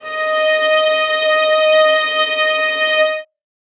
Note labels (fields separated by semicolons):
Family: string; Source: acoustic; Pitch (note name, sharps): D#5; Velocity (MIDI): 25; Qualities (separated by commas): reverb